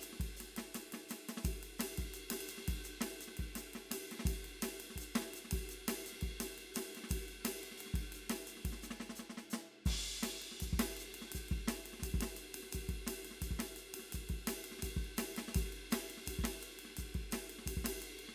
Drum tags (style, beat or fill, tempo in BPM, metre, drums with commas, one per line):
breakbeat
beat
170 BPM
4/4
ride, hi-hat pedal, snare, kick